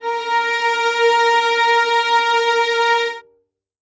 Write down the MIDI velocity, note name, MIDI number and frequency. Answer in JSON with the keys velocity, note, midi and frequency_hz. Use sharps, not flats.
{"velocity": 100, "note": "A#4", "midi": 70, "frequency_hz": 466.2}